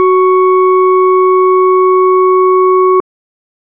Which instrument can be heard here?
electronic organ